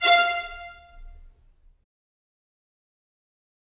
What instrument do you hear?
acoustic string instrument